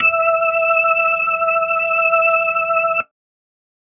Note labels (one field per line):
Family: organ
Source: electronic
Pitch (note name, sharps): E5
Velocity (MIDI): 100